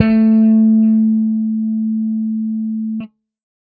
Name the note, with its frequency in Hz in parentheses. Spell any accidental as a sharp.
A3 (220 Hz)